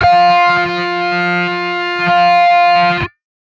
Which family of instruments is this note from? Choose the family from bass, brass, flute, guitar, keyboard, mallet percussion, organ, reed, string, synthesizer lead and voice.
guitar